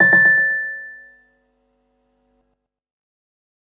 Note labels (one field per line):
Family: keyboard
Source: electronic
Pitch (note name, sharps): A6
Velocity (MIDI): 25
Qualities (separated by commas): fast decay, tempo-synced